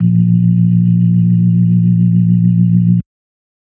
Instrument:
electronic organ